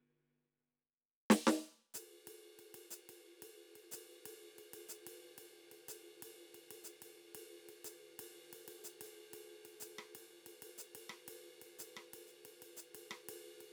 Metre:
4/4